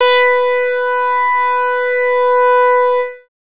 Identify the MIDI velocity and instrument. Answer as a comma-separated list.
50, synthesizer bass